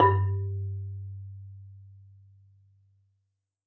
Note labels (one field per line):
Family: mallet percussion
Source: acoustic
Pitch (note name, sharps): G2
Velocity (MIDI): 50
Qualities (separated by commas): dark, reverb